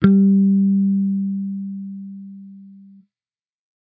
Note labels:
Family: bass; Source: electronic; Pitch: G3; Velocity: 100

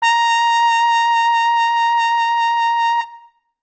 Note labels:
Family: brass; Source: acoustic; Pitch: A#5; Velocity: 127; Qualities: bright

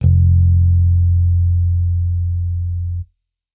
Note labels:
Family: bass; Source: electronic; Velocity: 25

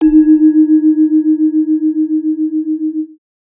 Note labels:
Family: mallet percussion; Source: acoustic; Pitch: D#4; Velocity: 25; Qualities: multiphonic

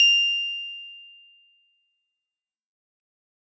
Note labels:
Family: keyboard; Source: acoustic; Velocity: 127; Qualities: bright, fast decay

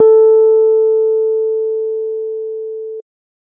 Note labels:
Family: keyboard; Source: electronic; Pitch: A4; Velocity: 75; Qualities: dark

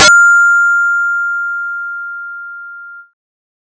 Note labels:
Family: bass; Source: synthesizer; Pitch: F6; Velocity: 25; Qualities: bright

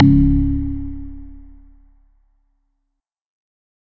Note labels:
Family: organ; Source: electronic; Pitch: C#1; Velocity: 127

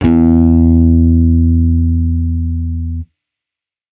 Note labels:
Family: bass; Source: electronic; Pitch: E2; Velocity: 75; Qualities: distorted

